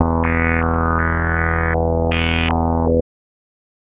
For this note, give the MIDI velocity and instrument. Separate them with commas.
50, synthesizer bass